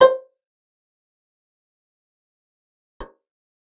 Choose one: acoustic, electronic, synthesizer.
acoustic